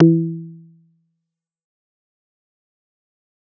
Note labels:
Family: bass; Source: synthesizer; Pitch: E3; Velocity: 127; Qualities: dark, fast decay, percussive

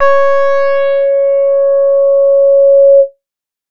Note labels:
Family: bass; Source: synthesizer; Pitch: C#5; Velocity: 50; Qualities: distorted

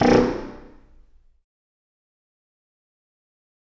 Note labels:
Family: reed; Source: acoustic; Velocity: 127; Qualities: distorted, fast decay, percussive, reverb

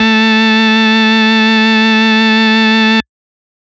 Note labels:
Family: organ; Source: electronic; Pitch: A3; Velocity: 75; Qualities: distorted

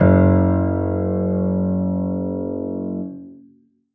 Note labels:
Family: keyboard; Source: acoustic; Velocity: 75; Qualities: reverb

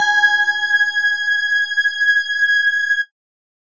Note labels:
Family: mallet percussion; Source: electronic; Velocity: 75

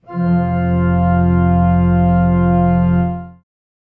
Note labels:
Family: organ; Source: acoustic; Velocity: 127; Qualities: dark, reverb

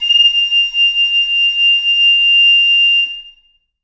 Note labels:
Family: flute; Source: acoustic; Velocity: 100; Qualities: bright, reverb

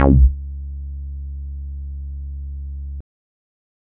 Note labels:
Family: bass; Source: synthesizer; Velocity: 25; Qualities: distorted

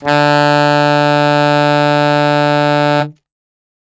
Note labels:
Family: reed; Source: acoustic; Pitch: D3; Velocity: 75

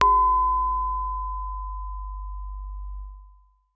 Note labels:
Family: keyboard; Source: acoustic; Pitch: G1; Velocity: 127

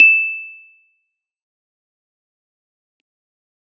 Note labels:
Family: keyboard; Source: electronic; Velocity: 50; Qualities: bright, fast decay, percussive

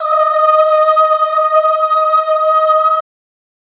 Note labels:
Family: voice; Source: electronic; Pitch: D#5; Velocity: 127

